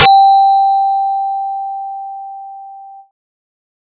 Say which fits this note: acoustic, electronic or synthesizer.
synthesizer